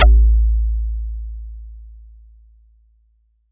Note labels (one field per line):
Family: mallet percussion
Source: acoustic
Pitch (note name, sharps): A1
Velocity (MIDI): 25